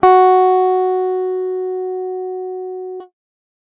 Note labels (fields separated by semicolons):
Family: guitar; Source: electronic; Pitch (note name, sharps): F#4; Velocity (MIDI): 25